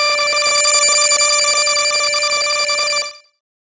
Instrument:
synthesizer bass